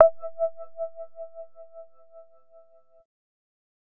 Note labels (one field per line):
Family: bass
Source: synthesizer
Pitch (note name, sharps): E5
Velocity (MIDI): 50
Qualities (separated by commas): dark, distorted